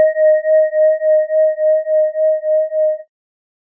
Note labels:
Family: organ; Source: electronic; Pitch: D#5; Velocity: 100; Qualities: dark

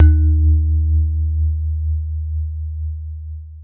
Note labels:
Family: mallet percussion; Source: acoustic; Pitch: D#2; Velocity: 127; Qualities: long release

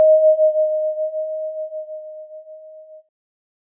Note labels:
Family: keyboard; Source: electronic; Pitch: D#5; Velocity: 100; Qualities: multiphonic

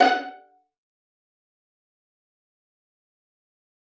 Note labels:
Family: string; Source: acoustic; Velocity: 50; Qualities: fast decay, percussive, reverb

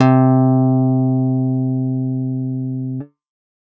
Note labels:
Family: guitar; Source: electronic; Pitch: C3; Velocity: 100

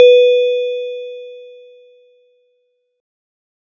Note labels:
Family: mallet percussion; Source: acoustic; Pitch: B4; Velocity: 25

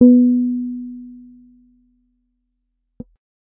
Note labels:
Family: bass; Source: synthesizer; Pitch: B3; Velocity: 50; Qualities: dark

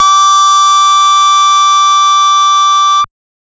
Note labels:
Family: bass; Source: synthesizer; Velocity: 127; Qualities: bright, distorted, multiphonic

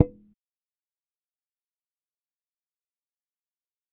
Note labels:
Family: bass; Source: electronic; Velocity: 25; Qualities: fast decay, percussive

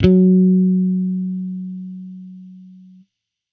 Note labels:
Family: bass; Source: electronic; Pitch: F#3; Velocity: 75; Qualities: distorted

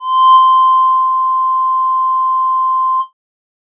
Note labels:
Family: bass; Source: synthesizer; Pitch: C6; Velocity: 127

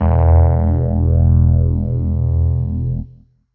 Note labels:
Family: keyboard; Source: electronic; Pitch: E1; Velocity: 100; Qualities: distorted

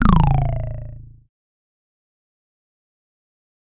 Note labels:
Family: bass; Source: synthesizer; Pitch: A0; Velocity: 25; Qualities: distorted, fast decay

